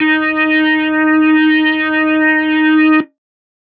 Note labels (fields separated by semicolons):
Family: organ; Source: electronic; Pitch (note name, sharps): D#4; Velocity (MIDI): 127